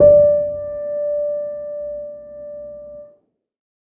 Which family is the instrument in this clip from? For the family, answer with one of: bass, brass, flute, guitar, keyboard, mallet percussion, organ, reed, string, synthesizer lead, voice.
keyboard